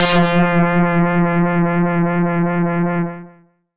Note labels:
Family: bass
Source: synthesizer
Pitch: F3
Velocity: 100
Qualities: bright, distorted, tempo-synced

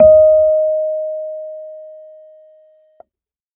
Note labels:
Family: keyboard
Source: electronic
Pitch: D#5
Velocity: 50

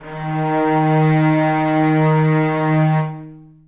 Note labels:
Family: string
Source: acoustic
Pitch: D#3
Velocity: 50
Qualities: long release, reverb

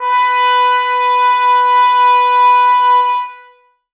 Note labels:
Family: brass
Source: acoustic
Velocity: 127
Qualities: bright, long release, reverb

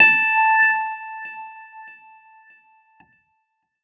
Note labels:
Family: keyboard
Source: electronic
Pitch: A5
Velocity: 100

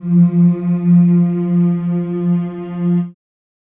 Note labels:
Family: voice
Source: acoustic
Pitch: F3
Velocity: 75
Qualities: dark, reverb

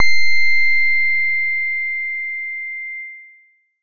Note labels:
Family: bass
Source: synthesizer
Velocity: 100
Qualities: distorted

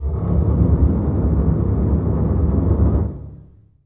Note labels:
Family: string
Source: acoustic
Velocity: 25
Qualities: long release, non-linear envelope, reverb

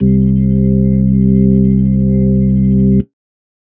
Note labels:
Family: organ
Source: electronic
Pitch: C2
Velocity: 50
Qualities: dark

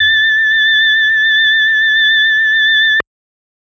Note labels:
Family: organ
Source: electronic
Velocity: 100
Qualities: multiphonic

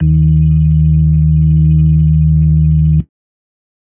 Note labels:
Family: organ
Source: electronic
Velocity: 75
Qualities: dark

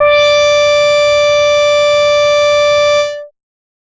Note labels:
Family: bass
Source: synthesizer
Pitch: D5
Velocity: 127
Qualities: bright, distorted

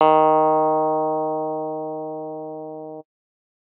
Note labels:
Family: guitar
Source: electronic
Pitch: D#3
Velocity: 100

